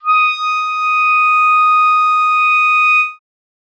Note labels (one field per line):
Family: reed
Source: acoustic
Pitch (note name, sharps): D#6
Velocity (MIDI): 25